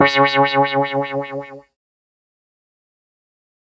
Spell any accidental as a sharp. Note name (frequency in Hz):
C#3 (138.6 Hz)